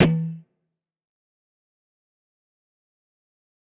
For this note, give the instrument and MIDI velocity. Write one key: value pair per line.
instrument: electronic guitar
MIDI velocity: 75